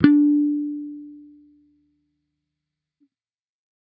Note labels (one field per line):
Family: bass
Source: electronic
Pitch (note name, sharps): D4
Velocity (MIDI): 127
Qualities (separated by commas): fast decay